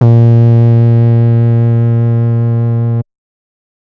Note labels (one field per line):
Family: bass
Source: synthesizer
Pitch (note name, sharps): A#2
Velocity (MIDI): 127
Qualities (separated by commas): distorted